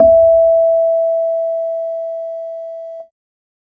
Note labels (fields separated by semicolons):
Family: keyboard; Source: electronic; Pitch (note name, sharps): E5; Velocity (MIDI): 25